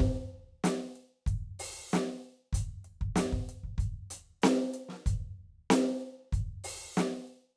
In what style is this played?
funk